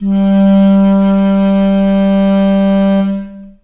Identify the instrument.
acoustic reed instrument